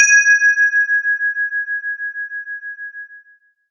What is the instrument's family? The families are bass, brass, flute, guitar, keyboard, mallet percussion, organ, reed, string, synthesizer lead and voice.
guitar